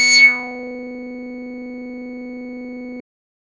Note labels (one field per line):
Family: bass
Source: synthesizer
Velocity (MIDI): 127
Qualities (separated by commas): distorted